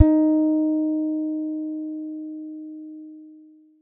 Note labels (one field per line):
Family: guitar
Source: acoustic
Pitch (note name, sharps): D#4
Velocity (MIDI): 75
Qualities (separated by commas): dark